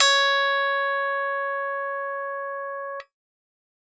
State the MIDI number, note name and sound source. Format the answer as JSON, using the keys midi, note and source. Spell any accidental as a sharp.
{"midi": 73, "note": "C#5", "source": "electronic"}